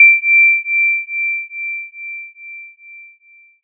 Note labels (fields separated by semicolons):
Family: mallet percussion; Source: electronic; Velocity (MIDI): 100; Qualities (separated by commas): bright, multiphonic